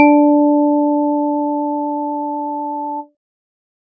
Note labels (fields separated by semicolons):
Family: organ; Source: electronic; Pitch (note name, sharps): D4; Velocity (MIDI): 75; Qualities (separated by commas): dark